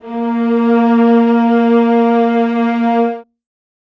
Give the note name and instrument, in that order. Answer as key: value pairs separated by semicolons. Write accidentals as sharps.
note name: A#3; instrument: acoustic string instrument